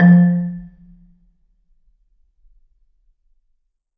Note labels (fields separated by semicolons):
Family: mallet percussion; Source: acoustic; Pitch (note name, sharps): F3; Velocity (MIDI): 75; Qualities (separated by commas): reverb